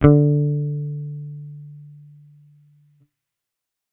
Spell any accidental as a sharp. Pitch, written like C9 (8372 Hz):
D3 (146.8 Hz)